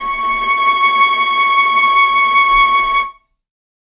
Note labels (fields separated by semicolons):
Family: string; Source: acoustic; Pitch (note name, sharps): C#6; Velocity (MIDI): 25; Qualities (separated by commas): reverb